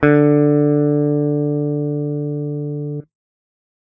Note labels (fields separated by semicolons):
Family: guitar; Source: electronic; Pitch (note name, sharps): D3; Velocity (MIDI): 100